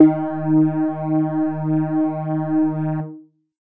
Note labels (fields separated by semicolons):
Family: keyboard; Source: electronic; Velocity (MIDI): 100; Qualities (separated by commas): distorted